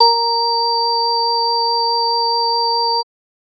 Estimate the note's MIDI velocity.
100